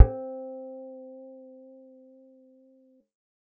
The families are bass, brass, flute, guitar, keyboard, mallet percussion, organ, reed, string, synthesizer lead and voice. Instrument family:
bass